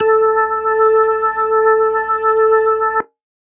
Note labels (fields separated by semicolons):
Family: organ; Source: electronic; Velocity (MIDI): 100